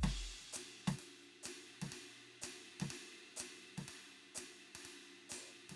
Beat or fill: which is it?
beat